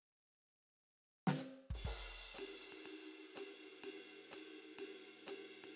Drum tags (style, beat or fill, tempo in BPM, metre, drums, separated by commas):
jazz, beat, 125 BPM, 4/4, crash, ride, hi-hat pedal, snare, kick